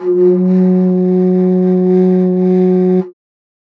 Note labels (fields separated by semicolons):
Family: flute; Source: acoustic; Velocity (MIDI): 75; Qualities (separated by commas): dark